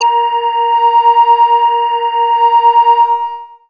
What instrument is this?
synthesizer bass